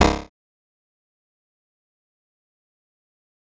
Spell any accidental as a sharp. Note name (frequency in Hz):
C#1 (34.65 Hz)